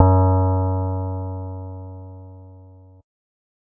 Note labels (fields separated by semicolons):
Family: bass; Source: synthesizer; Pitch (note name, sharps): F#2; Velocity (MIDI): 50